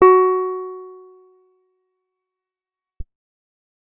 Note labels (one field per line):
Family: guitar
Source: acoustic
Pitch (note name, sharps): F#4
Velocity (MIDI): 25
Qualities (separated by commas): fast decay